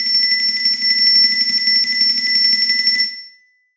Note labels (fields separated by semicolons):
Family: mallet percussion; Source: acoustic; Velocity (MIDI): 100; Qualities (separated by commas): reverb